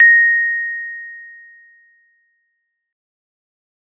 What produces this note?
acoustic mallet percussion instrument